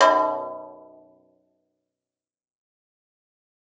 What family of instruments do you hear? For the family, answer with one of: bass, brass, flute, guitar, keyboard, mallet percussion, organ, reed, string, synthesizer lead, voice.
guitar